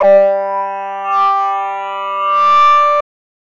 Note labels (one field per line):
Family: voice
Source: synthesizer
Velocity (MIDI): 25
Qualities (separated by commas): distorted